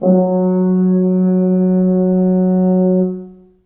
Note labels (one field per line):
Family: brass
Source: acoustic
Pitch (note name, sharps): F#3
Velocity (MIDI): 50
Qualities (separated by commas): dark, long release, reverb